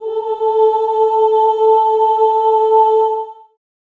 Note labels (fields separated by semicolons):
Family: voice; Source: acoustic; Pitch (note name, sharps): A4; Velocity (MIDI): 25; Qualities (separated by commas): long release, reverb